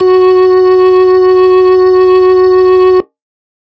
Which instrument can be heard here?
electronic organ